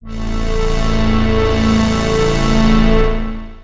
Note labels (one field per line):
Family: synthesizer lead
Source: synthesizer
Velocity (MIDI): 127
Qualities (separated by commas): bright, long release, non-linear envelope